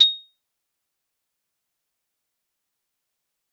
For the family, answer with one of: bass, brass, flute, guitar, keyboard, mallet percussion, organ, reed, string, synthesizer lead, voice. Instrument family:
mallet percussion